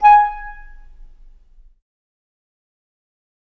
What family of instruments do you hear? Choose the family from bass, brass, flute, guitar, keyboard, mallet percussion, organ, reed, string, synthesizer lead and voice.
flute